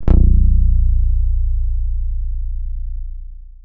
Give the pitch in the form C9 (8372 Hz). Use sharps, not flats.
A#0 (29.14 Hz)